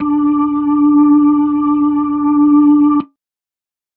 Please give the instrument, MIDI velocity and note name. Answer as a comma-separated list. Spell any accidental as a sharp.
electronic organ, 75, D4